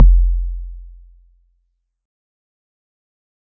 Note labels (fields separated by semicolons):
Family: mallet percussion; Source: acoustic; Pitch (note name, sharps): F1; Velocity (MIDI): 25; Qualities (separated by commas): dark, fast decay